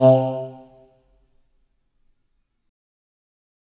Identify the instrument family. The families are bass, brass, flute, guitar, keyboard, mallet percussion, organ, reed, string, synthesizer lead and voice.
reed